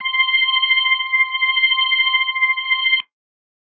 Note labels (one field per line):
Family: organ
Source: electronic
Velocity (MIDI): 50